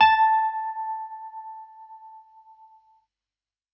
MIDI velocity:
127